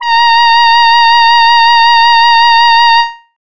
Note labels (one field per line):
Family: voice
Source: synthesizer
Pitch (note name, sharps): A#5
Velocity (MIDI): 75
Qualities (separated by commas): distorted